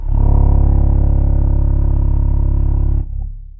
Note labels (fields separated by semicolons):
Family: reed; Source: acoustic; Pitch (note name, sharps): C#1; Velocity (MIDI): 50; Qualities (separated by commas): long release, reverb